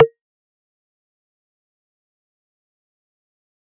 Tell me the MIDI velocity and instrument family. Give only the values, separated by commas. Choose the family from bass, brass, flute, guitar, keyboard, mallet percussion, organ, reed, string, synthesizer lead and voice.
75, mallet percussion